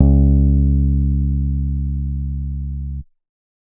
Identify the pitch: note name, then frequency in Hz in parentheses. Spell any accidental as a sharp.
C#2 (69.3 Hz)